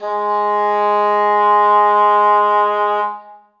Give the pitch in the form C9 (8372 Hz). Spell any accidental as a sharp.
G#3 (207.7 Hz)